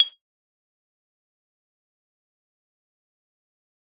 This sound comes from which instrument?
synthesizer guitar